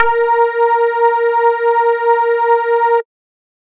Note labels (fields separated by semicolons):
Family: bass; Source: synthesizer; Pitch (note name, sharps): A#4; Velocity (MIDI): 100